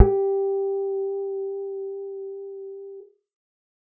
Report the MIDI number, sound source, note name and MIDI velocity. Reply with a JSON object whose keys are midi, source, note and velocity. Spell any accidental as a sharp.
{"midi": 67, "source": "synthesizer", "note": "G4", "velocity": 25}